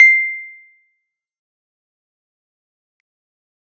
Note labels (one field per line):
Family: keyboard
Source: electronic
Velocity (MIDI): 127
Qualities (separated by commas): fast decay, percussive